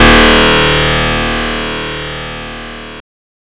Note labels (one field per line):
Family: guitar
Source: synthesizer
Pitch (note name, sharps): D#1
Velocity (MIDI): 100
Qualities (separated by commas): bright, distorted